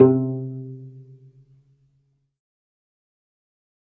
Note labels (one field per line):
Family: string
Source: acoustic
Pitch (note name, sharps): C3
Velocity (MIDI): 25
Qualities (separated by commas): dark, fast decay, reverb